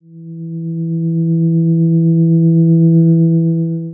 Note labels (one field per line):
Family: guitar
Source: electronic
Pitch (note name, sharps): E3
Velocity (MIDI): 127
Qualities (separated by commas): dark, long release